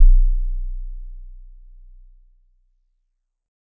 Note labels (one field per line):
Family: mallet percussion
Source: acoustic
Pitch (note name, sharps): B0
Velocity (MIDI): 25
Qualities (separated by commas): dark